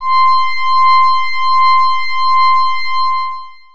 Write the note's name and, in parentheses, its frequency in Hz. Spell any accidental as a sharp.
C6 (1047 Hz)